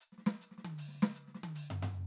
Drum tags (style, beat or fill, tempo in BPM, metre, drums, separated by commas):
jazz-funk, fill, 116 BPM, 4/4, hi-hat pedal, snare, high tom, floor tom